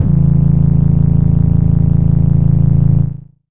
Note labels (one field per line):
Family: synthesizer lead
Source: synthesizer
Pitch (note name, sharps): A0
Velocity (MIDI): 25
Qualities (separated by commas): distorted, multiphonic, non-linear envelope